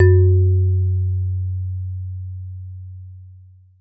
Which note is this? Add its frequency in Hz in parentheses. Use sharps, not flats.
F#2 (92.5 Hz)